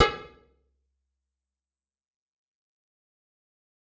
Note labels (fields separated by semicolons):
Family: guitar; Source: electronic; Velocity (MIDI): 127; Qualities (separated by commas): bright, fast decay, percussive, reverb